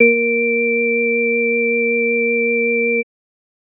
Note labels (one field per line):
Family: organ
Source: electronic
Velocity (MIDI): 75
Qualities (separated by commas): multiphonic